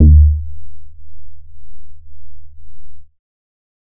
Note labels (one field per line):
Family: bass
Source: synthesizer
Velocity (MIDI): 25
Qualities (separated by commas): dark, distorted